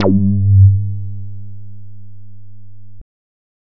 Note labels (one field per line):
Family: bass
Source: synthesizer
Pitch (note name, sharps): G2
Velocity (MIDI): 25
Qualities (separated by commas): distorted